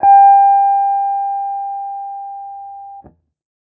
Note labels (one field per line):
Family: guitar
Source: electronic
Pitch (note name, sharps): G5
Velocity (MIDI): 25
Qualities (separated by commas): non-linear envelope